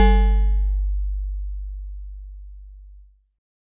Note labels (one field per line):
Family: mallet percussion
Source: acoustic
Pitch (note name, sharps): G1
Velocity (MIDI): 100